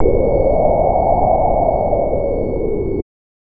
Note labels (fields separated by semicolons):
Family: bass; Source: synthesizer; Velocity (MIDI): 127; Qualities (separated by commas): distorted